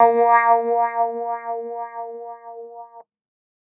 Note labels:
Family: keyboard; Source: electronic; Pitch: A#3; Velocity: 127

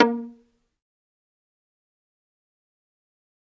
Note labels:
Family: string; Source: acoustic; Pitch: A#3; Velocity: 25; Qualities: fast decay, percussive, reverb

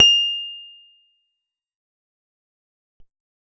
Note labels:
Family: guitar; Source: acoustic; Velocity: 100; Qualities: bright, fast decay, percussive

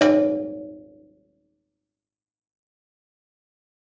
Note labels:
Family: guitar; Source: acoustic; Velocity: 75; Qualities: fast decay

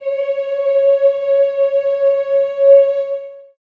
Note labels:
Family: voice; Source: acoustic; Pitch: C#5; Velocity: 25; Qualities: long release, reverb

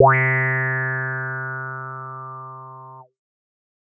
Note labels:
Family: bass; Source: synthesizer; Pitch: C3; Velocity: 100

